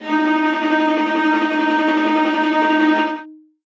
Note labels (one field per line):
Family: string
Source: acoustic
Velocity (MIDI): 100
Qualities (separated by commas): bright, non-linear envelope, reverb